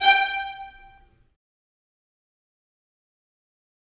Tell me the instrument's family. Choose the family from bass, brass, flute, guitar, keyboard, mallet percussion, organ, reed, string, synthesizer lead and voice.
string